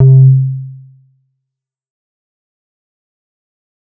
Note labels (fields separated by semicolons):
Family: bass; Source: synthesizer; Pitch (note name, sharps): C3; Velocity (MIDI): 127; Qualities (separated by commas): dark, fast decay